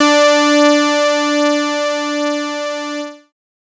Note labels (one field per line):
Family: bass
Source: synthesizer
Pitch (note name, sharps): D4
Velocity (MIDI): 75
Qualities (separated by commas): bright, distorted